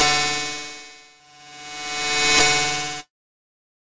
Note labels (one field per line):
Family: guitar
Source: electronic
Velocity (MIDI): 50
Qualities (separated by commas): bright, distorted